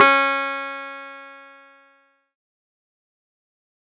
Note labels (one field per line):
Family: keyboard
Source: electronic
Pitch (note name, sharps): C#4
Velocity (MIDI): 127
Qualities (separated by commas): distorted, fast decay